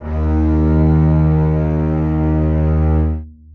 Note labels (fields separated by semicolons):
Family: string; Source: acoustic; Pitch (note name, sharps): D#2; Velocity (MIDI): 50; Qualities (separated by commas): long release, reverb